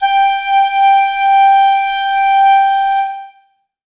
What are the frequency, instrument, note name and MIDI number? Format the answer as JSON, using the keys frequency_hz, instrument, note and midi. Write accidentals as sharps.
{"frequency_hz": 784, "instrument": "acoustic flute", "note": "G5", "midi": 79}